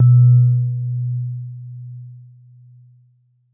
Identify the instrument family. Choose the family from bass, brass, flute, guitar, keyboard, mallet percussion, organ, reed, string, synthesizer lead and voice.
keyboard